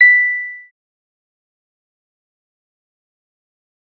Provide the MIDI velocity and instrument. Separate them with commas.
100, synthesizer bass